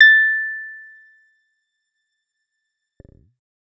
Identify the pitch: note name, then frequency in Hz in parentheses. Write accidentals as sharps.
A6 (1760 Hz)